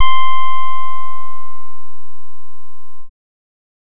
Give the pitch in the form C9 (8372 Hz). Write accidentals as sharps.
C6 (1047 Hz)